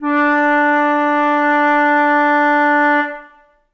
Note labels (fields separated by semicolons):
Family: flute; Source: acoustic; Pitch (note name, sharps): D4; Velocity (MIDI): 75; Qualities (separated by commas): reverb